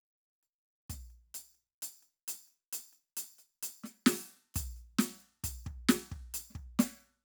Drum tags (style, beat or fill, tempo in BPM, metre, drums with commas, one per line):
pop
beat
132 BPM
4/4
percussion, snare, kick